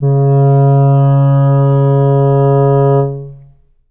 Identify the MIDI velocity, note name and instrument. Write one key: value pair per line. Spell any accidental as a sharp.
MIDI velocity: 25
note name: C#3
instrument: acoustic reed instrument